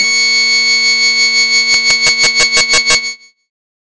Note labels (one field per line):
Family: bass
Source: synthesizer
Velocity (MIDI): 100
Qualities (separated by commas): bright, distorted